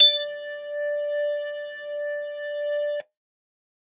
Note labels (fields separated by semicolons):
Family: organ; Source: electronic; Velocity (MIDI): 50